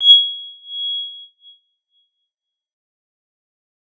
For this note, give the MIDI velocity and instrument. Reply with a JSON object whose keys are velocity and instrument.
{"velocity": 100, "instrument": "synthesizer bass"}